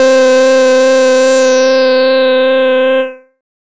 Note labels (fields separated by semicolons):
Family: bass; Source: synthesizer; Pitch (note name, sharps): C4; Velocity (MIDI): 100; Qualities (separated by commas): bright, distorted, non-linear envelope